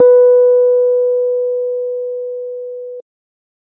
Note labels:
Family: keyboard; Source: electronic; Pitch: B4; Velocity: 75; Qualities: dark

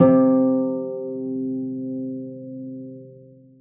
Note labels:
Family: string; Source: acoustic; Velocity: 127; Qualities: reverb

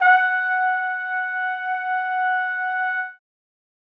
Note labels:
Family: brass; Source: acoustic; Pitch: F#5; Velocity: 25; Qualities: reverb

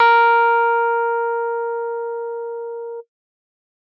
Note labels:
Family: keyboard; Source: acoustic; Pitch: A#4; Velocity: 127

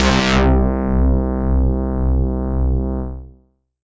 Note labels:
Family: bass; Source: synthesizer; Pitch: C2; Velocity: 127; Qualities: bright, distorted, tempo-synced

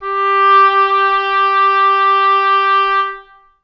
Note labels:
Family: reed; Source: acoustic; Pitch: G4; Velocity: 75; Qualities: reverb

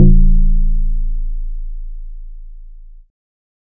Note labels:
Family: bass; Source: synthesizer; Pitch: A0; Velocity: 50

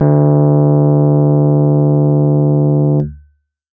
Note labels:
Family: keyboard; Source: electronic; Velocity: 127; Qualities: distorted

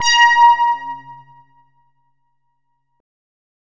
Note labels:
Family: bass; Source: synthesizer; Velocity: 127; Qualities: bright, distorted

